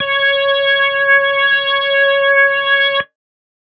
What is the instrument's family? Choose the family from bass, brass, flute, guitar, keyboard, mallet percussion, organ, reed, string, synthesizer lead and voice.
organ